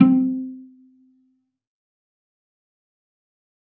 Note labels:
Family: string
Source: acoustic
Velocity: 25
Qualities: dark, fast decay, percussive, reverb

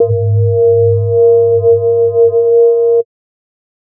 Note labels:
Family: mallet percussion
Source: synthesizer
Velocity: 25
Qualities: multiphonic, non-linear envelope

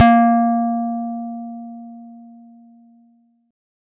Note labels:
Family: guitar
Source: electronic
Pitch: A#3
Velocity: 25

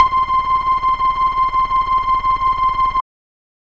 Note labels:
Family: bass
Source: synthesizer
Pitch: C6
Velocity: 25

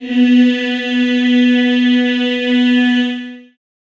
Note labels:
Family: voice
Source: acoustic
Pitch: B3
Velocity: 100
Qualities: long release, reverb

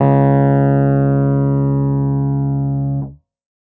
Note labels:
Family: keyboard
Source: electronic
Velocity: 75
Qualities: distorted

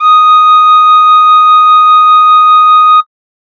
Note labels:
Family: flute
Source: synthesizer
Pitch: D#6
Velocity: 127

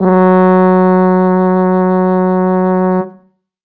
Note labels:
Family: brass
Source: acoustic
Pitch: F#3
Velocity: 100

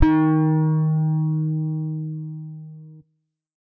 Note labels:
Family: guitar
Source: electronic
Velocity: 50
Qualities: distorted

